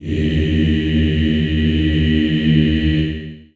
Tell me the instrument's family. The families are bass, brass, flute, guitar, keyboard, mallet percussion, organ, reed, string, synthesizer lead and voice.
voice